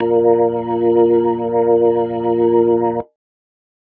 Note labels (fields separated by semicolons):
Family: organ; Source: electronic; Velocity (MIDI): 25